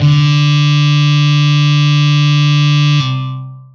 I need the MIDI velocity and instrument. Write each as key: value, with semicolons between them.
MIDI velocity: 75; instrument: electronic guitar